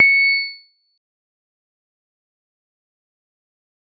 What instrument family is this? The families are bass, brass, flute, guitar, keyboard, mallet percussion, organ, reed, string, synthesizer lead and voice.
mallet percussion